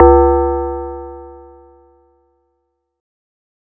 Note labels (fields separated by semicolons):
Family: mallet percussion; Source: acoustic; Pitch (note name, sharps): C#2; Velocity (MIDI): 50